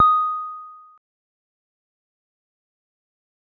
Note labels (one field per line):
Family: guitar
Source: synthesizer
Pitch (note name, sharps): D#6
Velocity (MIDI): 25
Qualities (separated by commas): dark, fast decay